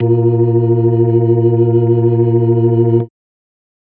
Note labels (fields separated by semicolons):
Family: organ; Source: electronic; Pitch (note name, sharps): A#2; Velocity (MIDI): 25